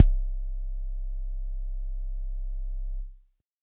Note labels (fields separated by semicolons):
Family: keyboard; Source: electronic; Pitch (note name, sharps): C1; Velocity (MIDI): 100; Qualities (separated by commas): dark